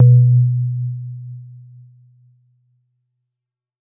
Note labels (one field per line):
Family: mallet percussion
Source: acoustic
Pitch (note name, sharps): B2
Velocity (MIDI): 50